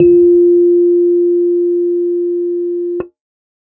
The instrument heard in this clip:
electronic keyboard